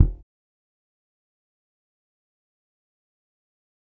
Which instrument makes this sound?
electronic bass